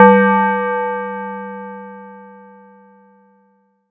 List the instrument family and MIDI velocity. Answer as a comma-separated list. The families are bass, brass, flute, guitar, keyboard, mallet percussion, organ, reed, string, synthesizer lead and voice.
mallet percussion, 100